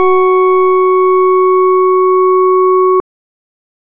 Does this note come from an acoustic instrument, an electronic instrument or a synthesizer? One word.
electronic